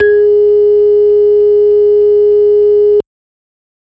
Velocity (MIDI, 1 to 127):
50